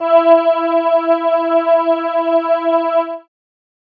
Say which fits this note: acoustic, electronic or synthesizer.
synthesizer